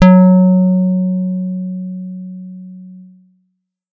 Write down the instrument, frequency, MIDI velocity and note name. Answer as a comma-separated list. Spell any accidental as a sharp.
electronic guitar, 185 Hz, 50, F#3